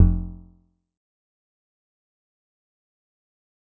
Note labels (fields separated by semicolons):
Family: guitar; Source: synthesizer; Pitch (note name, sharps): F1; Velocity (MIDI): 25; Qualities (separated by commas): dark, fast decay, percussive